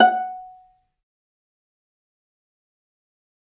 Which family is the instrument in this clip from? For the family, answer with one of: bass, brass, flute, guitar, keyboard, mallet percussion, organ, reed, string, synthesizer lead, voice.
string